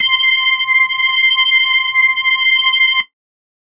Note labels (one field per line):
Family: keyboard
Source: electronic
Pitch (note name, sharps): C6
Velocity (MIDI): 100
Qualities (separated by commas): distorted